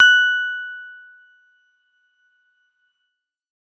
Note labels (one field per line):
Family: keyboard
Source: electronic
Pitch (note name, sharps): F#6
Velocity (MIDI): 100